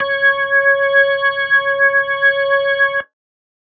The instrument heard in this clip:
electronic organ